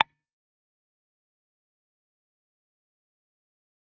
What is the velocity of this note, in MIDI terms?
25